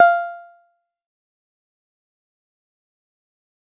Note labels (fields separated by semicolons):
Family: guitar; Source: synthesizer; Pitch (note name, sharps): F5; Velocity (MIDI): 25; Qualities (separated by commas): fast decay, percussive